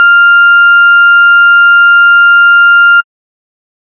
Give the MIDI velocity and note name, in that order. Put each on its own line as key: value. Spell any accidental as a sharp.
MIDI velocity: 127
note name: F6